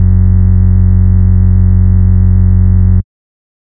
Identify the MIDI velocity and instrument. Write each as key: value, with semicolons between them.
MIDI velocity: 75; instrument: synthesizer bass